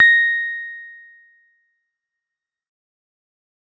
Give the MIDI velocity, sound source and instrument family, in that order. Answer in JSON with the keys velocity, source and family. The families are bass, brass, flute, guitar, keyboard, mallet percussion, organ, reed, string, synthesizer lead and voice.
{"velocity": 50, "source": "electronic", "family": "keyboard"}